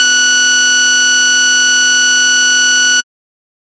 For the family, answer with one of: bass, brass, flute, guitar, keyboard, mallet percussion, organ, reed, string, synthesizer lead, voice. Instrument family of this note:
bass